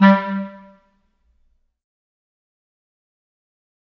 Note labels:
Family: reed; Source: acoustic; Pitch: G3; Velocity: 75; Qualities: fast decay, percussive, reverb

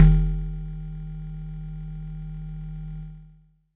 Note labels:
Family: mallet percussion; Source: acoustic; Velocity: 50; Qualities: distorted

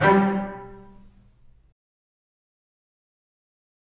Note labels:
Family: string; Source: acoustic; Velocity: 75; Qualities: fast decay, reverb

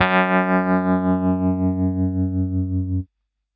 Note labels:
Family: keyboard; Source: electronic; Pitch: F#2; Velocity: 127; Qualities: distorted

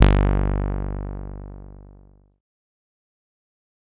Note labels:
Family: bass; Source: synthesizer; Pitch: G1; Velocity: 100; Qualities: distorted, fast decay

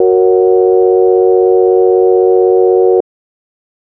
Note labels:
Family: organ; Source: electronic; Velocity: 25

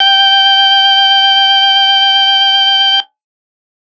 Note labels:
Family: organ; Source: electronic; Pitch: G5; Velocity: 75

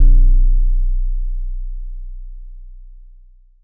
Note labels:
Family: mallet percussion; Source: acoustic; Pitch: B0; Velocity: 25; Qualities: dark

